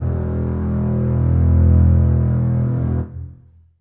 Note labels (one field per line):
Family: string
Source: acoustic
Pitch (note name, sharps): E1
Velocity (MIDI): 100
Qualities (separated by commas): long release, reverb